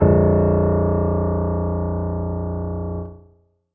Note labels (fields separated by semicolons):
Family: keyboard; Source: acoustic; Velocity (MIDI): 50; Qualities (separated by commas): reverb